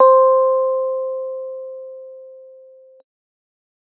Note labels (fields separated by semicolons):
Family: keyboard; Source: electronic; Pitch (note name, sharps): C5; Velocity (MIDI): 50